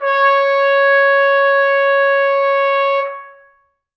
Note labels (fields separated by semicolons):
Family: brass; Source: acoustic; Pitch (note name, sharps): C#5; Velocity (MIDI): 75; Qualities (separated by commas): reverb